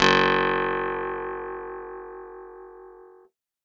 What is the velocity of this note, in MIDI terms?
50